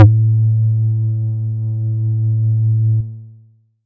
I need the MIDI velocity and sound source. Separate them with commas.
25, synthesizer